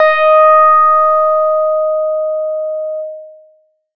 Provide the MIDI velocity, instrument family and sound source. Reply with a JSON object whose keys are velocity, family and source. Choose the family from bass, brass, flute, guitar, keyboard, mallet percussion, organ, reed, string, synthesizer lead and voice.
{"velocity": 127, "family": "bass", "source": "synthesizer"}